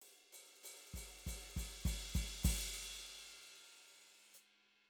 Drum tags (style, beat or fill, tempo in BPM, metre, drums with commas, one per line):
soul
fill
98 BPM
4/4
ride, open hi-hat, hi-hat pedal, kick